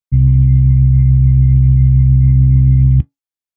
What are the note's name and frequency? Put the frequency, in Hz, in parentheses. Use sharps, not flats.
C2 (65.41 Hz)